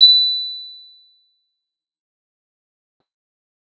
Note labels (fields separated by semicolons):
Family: guitar; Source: acoustic; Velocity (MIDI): 100; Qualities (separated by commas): bright, distorted, fast decay